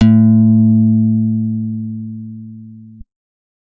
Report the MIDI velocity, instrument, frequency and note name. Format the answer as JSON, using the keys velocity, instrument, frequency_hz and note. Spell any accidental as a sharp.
{"velocity": 127, "instrument": "acoustic guitar", "frequency_hz": 110, "note": "A2"}